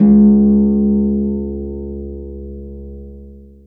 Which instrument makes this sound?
acoustic string instrument